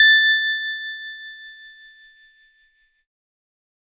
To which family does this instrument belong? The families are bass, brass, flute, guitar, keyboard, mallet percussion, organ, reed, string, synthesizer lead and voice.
keyboard